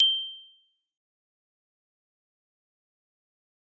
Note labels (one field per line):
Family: mallet percussion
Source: acoustic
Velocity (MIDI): 25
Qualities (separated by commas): bright, fast decay, percussive